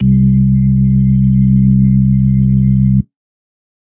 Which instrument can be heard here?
electronic organ